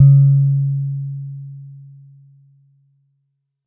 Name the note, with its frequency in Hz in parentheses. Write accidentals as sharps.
C#3 (138.6 Hz)